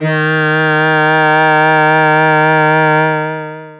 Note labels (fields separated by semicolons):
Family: voice; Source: synthesizer; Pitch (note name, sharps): D#3; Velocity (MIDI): 127; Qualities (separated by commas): distorted, long release